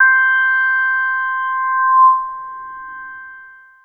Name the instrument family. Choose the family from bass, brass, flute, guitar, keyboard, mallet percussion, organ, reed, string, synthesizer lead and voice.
synthesizer lead